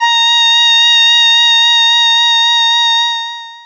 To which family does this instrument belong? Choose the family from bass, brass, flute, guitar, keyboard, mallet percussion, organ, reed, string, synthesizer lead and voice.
voice